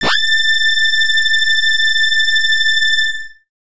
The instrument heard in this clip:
synthesizer bass